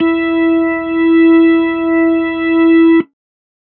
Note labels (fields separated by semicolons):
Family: organ; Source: electronic; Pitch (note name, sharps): E4; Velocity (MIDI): 75